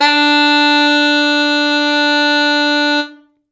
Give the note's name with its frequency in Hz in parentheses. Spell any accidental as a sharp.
D4 (293.7 Hz)